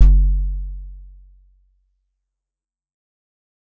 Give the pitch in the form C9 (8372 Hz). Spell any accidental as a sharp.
F#1 (46.25 Hz)